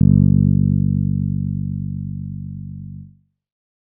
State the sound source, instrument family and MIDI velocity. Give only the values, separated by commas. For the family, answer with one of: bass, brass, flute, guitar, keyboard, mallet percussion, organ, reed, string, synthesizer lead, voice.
synthesizer, bass, 25